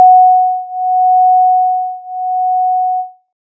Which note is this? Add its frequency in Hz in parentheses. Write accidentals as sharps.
F#5 (740 Hz)